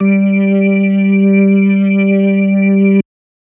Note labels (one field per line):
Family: organ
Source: electronic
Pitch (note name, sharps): G3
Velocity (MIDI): 25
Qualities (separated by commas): distorted